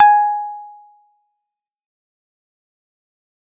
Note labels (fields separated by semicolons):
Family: keyboard; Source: electronic; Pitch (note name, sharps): G#5; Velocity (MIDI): 100; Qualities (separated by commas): fast decay